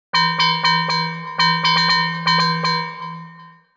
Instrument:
synthesizer mallet percussion instrument